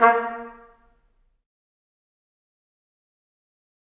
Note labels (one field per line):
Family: brass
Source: acoustic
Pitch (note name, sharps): A#3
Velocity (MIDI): 50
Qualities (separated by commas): fast decay, percussive, reverb